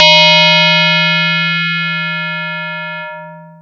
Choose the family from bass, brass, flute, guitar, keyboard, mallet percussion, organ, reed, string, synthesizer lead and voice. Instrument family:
mallet percussion